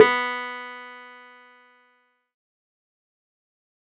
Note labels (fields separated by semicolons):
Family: keyboard; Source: electronic; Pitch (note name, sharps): B3; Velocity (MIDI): 100; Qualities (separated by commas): distorted, fast decay